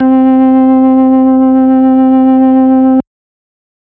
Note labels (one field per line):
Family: organ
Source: electronic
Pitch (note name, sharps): C4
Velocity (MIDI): 100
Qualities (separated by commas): distorted